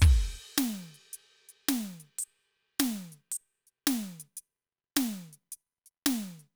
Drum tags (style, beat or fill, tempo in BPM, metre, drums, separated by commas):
rock, beat, 110 BPM, 4/4, crash, closed hi-hat, hi-hat pedal, snare, kick